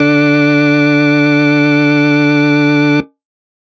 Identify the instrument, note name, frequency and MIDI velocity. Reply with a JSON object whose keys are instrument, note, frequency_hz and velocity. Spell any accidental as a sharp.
{"instrument": "electronic organ", "note": "D3", "frequency_hz": 146.8, "velocity": 50}